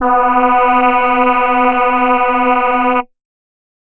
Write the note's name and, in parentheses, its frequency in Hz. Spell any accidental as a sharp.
B3 (246.9 Hz)